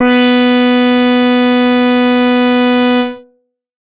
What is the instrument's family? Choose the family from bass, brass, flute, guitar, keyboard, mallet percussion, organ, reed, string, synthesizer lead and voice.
bass